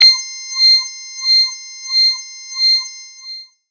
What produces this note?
synthesizer voice